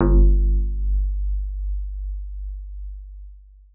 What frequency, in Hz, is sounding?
49 Hz